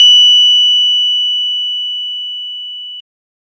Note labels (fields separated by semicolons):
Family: organ; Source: electronic; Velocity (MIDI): 25; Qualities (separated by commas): bright